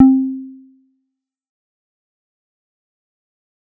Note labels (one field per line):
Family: bass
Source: synthesizer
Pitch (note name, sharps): C4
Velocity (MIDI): 100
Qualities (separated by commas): dark, fast decay, percussive